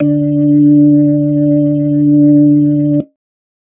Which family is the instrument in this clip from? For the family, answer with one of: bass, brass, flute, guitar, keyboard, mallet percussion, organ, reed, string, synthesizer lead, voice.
organ